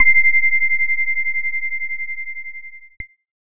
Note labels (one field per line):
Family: keyboard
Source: electronic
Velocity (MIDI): 25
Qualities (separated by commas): distorted